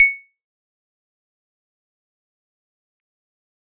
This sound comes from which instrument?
electronic keyboard